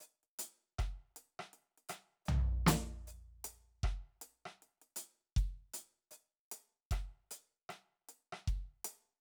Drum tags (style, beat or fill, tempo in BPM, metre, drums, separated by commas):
reggae, beat, 78 BPM, 4/4, closed hi-hat, hi-hat pedal, snare, cross-stick, floor tom, kick